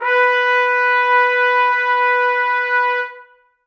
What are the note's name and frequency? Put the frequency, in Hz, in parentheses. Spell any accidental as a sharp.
B4 (493.9 Hz)